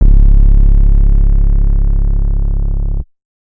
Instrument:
synthesizer bass